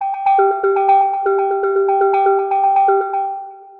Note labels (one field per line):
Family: mallet percussion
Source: synthesizer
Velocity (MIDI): 75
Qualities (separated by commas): long release, multiphonic, percussive, tempo-synced